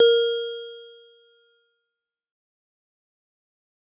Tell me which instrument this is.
acoustic mallet percussion instrument